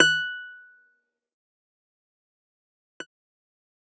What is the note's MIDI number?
90